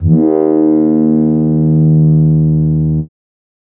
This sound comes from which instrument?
synthesizer keyboard